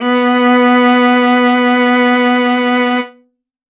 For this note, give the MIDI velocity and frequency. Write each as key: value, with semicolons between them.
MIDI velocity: 100; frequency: 246.9 Hz